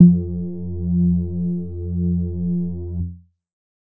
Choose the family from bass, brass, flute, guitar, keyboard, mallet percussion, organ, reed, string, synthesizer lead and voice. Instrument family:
keyboard